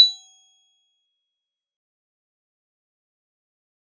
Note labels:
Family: mallet percussion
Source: acoustic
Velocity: 25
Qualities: bright, fast decay, percussive

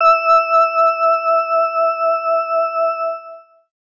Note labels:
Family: organ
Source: electronic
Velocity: 25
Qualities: distorted

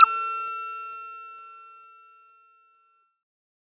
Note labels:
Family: bass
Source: synthesizer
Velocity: 75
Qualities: bright, distorted

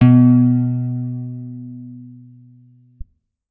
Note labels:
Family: guitar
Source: electronic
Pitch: B2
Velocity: 50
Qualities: reverb

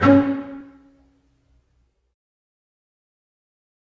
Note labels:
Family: string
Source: acoustic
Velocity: 25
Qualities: fast decay, percussive, reverb

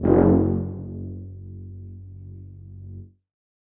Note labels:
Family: brass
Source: acoustic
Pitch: F#1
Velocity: 100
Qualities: bright, reverb

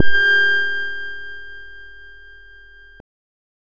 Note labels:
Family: bass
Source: synthesizer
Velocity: 75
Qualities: non-linear envelope

